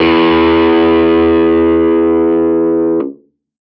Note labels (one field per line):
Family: keyboard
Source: electronic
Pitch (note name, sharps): E2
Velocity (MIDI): 127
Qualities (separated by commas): distorted